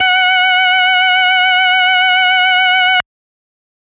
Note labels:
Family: organ; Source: electronic; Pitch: F#5; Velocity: 75; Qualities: distorted

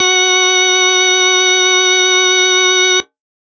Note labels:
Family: organ; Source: electronic; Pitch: F#4; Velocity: 25; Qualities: distorted

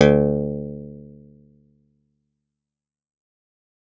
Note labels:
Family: guitar; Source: acoustic; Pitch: D2; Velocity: 50; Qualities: fast decay, reverb

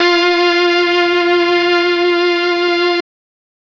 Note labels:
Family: reed; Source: electronic; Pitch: F4; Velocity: 127; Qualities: bright, reverb

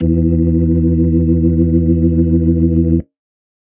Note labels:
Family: organ; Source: electronic; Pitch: E2; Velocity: 50

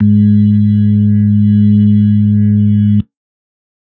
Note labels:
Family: organ; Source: electronic; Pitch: G#2; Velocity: 50

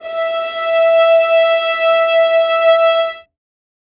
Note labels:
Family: string; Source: acoustic; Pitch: E5; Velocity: 25; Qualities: reverb

